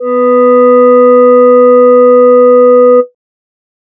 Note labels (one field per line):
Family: voice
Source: synthesizer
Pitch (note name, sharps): B3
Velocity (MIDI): 127